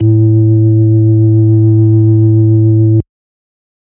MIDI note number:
45